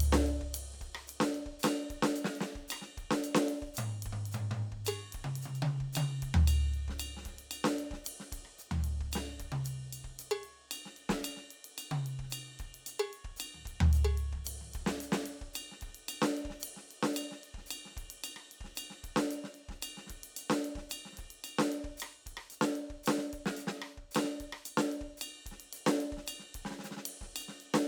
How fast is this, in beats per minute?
112 BPM